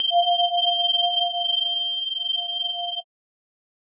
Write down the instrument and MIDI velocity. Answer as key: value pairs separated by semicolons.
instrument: electronic mallet percussion instrument; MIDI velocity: 100